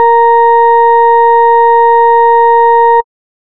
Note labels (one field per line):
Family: bass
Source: synthesizer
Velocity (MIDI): 50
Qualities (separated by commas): distorted